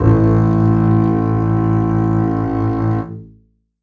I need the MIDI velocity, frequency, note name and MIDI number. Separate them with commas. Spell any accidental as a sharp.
127, 55 Hz, A1, 33